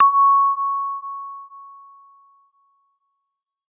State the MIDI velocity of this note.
100